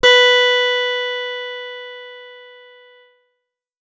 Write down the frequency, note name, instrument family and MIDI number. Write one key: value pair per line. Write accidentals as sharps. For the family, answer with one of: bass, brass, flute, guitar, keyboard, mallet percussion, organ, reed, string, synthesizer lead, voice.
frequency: 493.9 Hz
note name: B4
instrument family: guitar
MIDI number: 71